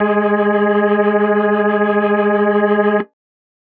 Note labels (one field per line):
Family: organ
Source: electronic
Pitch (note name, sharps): G#3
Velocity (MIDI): 50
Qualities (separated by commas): distorted